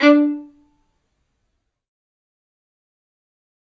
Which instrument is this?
acoustic string instrument